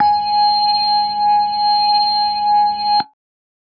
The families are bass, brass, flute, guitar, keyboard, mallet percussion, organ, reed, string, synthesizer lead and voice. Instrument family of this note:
organ